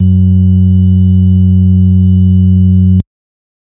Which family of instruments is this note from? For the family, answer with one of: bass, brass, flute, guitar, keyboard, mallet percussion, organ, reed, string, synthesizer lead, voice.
organ